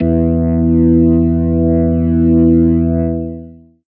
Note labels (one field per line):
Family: organ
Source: electronic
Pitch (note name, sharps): E2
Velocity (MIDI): 100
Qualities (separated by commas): distorted, long release